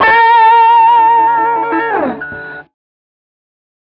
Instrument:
electronic guitar